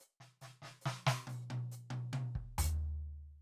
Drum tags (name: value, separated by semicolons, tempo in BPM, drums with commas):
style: half-time rock; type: fill; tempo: 140 BPM; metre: 4/4; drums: closed hi-hat, open hi-hat, hi-hat pedal, snare, high tom, floor tom, kick